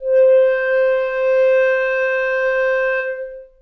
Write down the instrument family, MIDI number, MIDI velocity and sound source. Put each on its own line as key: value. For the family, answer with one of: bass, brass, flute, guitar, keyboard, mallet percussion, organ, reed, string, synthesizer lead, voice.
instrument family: reed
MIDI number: 72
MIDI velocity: 50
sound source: acoustic